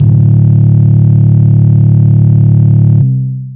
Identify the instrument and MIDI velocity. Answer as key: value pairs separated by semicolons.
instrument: electronic guitar; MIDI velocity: 127